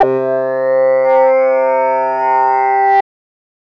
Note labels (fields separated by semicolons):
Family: voice; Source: synthesizer; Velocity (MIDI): 50; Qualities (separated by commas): distorted